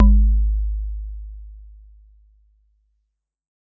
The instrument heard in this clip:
acoustic mallet percussion instrument